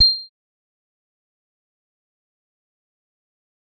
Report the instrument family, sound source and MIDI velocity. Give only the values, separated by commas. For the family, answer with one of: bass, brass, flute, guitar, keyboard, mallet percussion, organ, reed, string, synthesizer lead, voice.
bass, synthesizer, 25